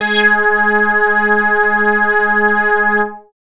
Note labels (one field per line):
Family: bass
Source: synthesizer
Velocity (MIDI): 100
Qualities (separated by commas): distorted